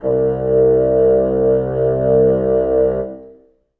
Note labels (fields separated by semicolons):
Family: reed; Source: acoustic; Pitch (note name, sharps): C2; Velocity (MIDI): 25; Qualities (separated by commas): reverb